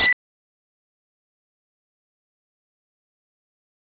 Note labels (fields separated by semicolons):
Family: bass; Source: synthesizer; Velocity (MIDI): 127; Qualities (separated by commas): fast decay, percussive